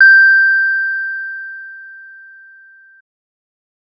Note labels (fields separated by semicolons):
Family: bass; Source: synthesizer; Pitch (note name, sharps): G6; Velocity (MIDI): 100